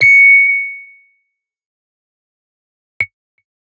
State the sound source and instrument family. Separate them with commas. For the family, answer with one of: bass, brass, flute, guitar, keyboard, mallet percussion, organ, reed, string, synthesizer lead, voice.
electronic, guitar